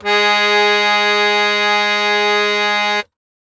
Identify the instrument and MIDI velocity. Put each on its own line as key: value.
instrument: acoustic keyboard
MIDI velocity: 100